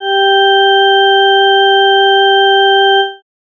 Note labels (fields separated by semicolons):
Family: organ; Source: electronic; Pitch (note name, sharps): G4; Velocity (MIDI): 100